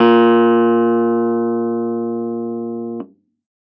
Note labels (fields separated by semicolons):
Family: keyboard; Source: electronic; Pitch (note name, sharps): A#2; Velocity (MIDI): 50; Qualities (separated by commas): distorted